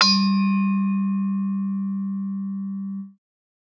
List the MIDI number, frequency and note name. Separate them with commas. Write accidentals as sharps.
55, 196 Hz, G3